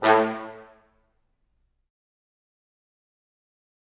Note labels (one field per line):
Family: brass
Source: acoustic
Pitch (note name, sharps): A2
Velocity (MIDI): 100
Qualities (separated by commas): fast decay, percussive, reverb